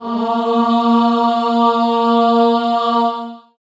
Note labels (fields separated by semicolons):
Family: voice; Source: acoustic; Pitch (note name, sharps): A#3; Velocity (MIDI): 127; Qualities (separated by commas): reverb